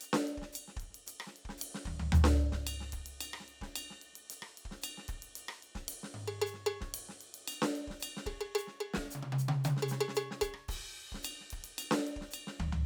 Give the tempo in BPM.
112 BPM